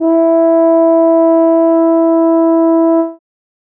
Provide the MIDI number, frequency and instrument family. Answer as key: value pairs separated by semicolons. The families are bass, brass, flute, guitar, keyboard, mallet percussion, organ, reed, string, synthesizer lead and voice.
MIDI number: 64; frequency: 329.6 Hz; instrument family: brass